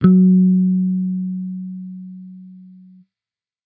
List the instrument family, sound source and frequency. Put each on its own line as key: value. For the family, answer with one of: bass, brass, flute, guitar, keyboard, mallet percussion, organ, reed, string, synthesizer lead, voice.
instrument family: bass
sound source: electronic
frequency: 185 Hz